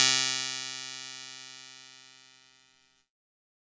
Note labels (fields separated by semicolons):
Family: keyboard; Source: electronic; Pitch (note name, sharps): C3; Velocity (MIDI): 100; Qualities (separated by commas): bright, distorted